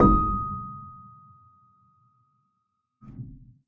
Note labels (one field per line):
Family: keyboard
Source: acoustic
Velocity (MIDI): 25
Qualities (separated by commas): dark, reverb